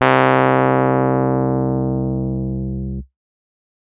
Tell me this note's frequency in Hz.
65.41 Hz